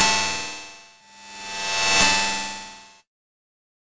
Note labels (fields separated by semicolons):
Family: guitar; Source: electronic; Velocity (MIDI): 50; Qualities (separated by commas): bright, distorted